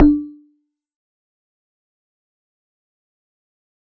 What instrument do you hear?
electronic mallet percussion instrument